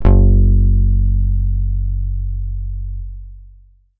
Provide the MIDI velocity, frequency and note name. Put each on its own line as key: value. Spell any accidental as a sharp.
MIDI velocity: 75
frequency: 46.25 Hz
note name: F#1